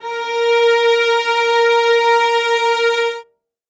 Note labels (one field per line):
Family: string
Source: acoustic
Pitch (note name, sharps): A#4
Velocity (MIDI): 100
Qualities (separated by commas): reverb